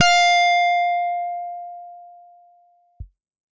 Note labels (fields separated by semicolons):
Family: guitar; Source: electronic; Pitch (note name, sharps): F5; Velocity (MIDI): 75; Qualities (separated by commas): bright, distorted